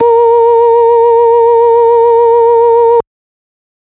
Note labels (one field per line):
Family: organ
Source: electronic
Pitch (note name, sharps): A#4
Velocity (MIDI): 75